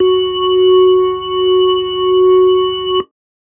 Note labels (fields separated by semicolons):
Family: keyboard; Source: electronic; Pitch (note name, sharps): F#4; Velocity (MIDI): 75